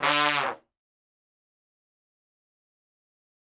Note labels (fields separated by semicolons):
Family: brass; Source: acoustic; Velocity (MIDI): 100; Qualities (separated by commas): fast decay, reverb